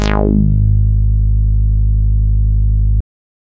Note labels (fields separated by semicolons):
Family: bass; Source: synthesizer; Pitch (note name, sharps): G#1; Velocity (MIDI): 75; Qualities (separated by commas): distorted